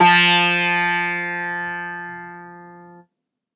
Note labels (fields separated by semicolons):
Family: guitar; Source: acoustic; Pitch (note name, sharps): F3; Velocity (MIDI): 100